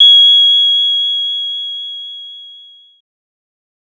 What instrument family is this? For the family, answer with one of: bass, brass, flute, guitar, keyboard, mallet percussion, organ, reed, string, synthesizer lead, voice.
bass